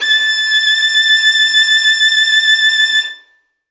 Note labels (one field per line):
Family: string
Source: acoustic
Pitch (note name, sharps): A6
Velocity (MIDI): 75